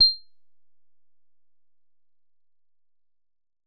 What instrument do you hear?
synthesizer guitar